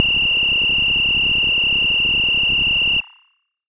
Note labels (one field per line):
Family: bass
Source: synthesizer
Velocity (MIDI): 50